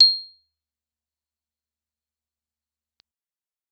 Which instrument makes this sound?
electronic keyboard